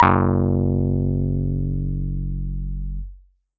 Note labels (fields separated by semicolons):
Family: keyboard; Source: electronic; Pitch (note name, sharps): F#1; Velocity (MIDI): 75; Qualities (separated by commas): distorted